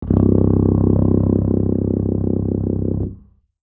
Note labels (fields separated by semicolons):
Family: brass; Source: acoustic; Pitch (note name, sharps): C1; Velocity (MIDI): 25; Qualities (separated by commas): dark